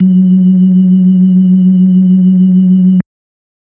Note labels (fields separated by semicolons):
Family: organ; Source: electronic; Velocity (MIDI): 100; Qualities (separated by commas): dark